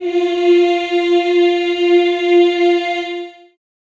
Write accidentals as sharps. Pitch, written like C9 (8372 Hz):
F4 (349.2 Hz)